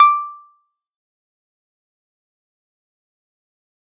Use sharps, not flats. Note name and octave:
D6